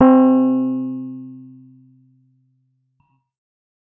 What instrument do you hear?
electronic keyboard